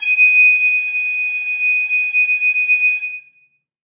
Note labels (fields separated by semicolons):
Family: flute; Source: acoustic; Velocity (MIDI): 127; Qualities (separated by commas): reverb